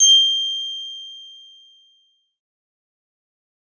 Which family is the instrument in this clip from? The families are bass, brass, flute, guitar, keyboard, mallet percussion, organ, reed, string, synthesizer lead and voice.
synthesizer lead